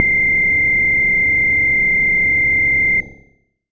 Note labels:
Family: bass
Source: synthesizer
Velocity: 127

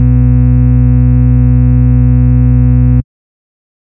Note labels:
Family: bass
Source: synthesizer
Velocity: 100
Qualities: dark, distorted

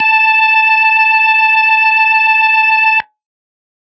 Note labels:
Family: organ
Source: electronic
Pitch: A5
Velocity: 100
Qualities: distorted

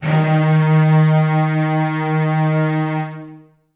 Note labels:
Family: string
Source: acoustic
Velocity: 127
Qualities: reverb

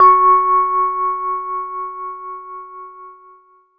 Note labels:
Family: keyboard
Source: electronic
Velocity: 127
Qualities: reverb

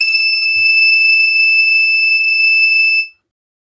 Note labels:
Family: reed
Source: acoustic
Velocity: 25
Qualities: bright, reverb

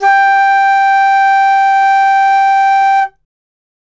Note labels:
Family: flute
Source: acoustic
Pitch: G5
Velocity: 25

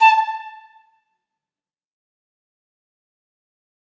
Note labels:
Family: flute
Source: acoustic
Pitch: A5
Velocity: 127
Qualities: fast decay, percussive, reverb

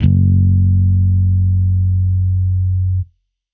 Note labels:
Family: bass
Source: electronic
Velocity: 127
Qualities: distorted

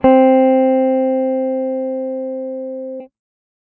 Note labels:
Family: guitar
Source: electronic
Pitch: C4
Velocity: 25

